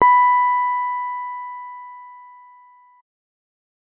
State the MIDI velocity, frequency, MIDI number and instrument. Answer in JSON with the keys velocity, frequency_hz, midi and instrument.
{"velocity": 50, "frequency_hz": 987.8, "midi": 83, "instrument": "electronic keyboard"}